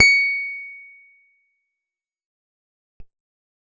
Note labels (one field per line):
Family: guitar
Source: acoustic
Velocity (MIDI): 50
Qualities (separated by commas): bright, fast decay